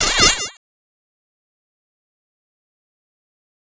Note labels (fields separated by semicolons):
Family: bass; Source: synthesizer; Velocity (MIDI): 50; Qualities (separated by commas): bright, distorted, fast decay, multiphonic